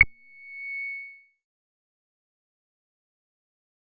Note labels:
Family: bass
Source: synthesizer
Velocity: 50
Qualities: fast decay

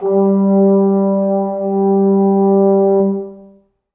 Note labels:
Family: brass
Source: acoustic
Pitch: G3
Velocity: 25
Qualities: dark, long release, reverb

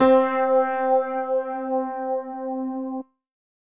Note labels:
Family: keyboard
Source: electronic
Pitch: C4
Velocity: 127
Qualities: reverb

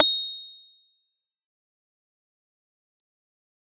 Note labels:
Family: keyboard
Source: electronic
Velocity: 127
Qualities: fast decay, percussive

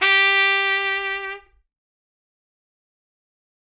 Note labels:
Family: brass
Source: acoustic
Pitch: G4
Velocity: 50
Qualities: bright, fast decay

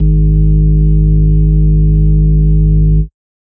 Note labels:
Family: organ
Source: electronic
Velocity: 127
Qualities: dark

